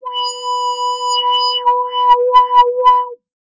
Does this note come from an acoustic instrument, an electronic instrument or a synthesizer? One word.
synthesizer